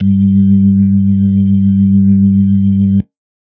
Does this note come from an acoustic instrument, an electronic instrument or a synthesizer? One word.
electronic